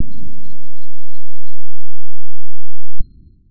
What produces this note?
electronic guitar